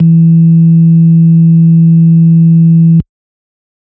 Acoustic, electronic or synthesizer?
electronic